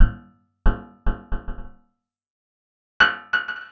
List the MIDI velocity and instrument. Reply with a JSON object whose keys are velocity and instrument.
{"velocity": 50, "instrument": "acoustic guitar"}